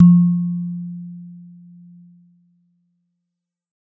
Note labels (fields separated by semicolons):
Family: mallet percussion; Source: acoustic; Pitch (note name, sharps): F3; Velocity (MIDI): 75; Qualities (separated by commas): dark